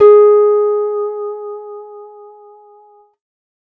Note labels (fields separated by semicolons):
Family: guitar; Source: acoustic; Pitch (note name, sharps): G#4; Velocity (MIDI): 50